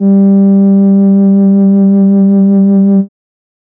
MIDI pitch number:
55